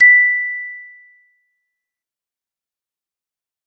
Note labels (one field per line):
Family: mallet percussion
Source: acoustic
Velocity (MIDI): 100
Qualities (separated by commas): fast decay